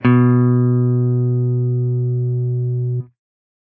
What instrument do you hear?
electronic guitar